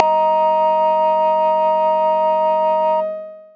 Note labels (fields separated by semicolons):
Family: bass; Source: synthesizer; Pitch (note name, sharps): D#4; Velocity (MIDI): 127; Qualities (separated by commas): long release, multiphonic